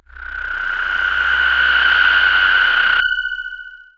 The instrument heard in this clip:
synthesizer voice